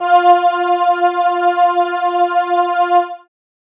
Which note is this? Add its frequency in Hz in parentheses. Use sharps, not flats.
F4 (349.2 Hz)